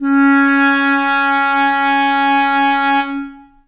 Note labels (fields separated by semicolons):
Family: reed; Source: acoustic; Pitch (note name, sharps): C#4; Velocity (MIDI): 100; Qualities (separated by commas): long release, reverb